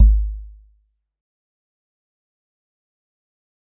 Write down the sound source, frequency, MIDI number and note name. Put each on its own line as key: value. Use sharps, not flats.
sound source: acoustic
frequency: 51.91 Hz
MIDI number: 32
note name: G#1